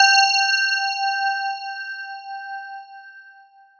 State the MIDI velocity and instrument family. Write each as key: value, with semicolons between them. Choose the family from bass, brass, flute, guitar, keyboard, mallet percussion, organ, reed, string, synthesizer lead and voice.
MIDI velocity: 100; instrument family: mallet percussion